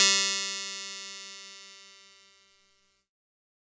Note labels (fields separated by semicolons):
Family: keyboard; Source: electronic; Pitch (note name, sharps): G3; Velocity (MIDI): 100; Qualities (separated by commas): bright, distorted